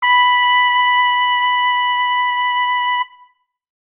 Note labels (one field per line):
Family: brass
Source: acoustic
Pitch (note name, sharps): B5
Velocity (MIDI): 50